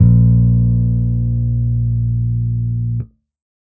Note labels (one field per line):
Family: bass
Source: electronic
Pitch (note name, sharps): A#1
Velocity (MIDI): 50